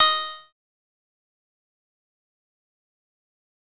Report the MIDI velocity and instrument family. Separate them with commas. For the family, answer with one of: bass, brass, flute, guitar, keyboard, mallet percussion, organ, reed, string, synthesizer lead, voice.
25, bass